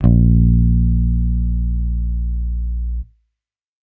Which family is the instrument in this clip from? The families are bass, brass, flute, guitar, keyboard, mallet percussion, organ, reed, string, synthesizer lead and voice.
bass